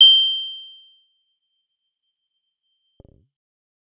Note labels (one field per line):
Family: bass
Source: synthesizer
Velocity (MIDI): 127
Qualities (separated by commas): bright, percussive